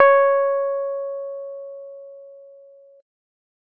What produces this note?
electronic keyboard